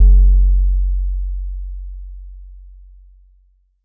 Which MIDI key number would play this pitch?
30